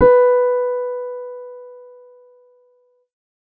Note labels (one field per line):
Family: keyboard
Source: synthesizer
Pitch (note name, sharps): B4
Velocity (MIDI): 50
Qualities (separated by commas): dark